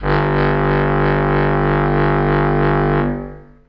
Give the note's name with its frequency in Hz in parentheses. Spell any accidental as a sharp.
G1 (49 Hz)